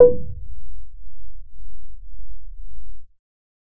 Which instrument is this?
synthesizer bass